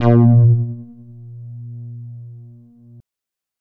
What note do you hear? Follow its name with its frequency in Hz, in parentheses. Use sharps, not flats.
A#2 (116.5 Hz)